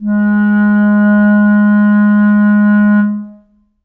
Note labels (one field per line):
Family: reed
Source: acoustic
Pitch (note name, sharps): G#3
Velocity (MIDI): 25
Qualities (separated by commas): dark, reverb